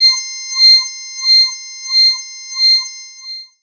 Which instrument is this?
synthesizer voice